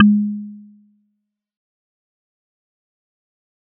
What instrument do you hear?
acoustic mallet percussion instrument